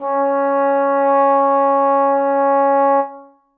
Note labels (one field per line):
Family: brass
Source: acoustic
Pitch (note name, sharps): C#4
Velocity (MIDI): 50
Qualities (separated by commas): reverb